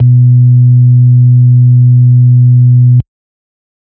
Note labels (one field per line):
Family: organ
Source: electronic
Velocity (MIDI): 50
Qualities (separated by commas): dark